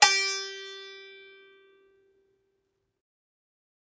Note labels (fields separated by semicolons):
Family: guitar; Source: acoustic; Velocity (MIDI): 127; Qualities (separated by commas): bright, multiphonic, reverb